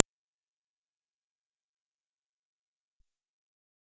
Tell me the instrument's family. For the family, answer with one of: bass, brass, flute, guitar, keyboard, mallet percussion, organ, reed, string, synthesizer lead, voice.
bass